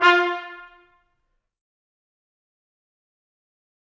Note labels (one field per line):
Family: brass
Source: acoustic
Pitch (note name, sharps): F4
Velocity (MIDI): 100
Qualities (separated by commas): fast decay, percussive, reverb